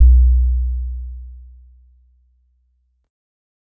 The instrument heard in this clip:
acoustic mallet percussion instrument